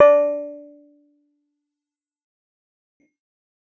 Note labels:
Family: keyboard; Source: electronic; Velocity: 50; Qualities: fast decay, percussive

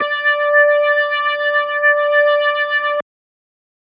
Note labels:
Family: organ; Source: electronic; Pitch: D5; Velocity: 100; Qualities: distorted

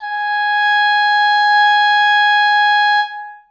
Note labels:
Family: reed; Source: acoustic; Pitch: G#5; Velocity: 75; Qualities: reverb

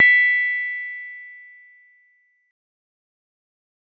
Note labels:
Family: mallet percussion; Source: acoustic; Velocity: 75; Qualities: fast decay, reverb

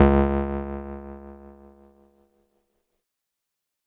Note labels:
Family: keyboard; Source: electronic; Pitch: C#2; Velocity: 50; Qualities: distorted

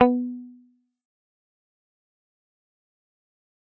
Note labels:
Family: guitar; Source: electronic; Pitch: B3; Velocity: 100; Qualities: fast decay, percussive

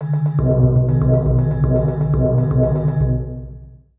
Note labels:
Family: mallet percussion; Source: synthesizer; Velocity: 127; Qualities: dark, long release, multiphonic, percussive, tempo-synced

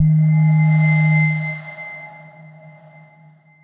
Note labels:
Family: mallet percussion; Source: electronic; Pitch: D#3; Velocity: 100; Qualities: non-linear envelope

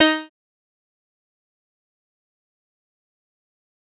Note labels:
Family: bass; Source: synthesizer; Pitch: D#4; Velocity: 50; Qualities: bright, distorted, fast decay, percussive

